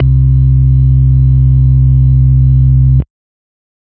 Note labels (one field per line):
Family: organ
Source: electronic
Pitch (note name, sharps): C2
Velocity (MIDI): 50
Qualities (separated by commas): dark